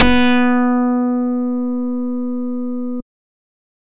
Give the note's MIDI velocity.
127